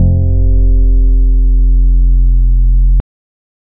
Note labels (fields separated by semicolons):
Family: organ; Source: electronic; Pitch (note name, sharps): F1; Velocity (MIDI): 127; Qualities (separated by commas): dark